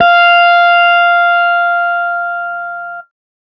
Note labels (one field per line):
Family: guitar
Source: electronic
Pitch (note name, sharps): F5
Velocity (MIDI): 50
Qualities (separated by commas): distorted